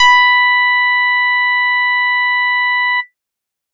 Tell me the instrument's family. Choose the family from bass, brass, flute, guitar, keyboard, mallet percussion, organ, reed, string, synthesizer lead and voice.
bass